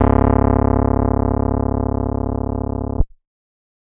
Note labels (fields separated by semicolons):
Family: keyboard; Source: electronic; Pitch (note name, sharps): C#1; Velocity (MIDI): 127; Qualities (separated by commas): distorted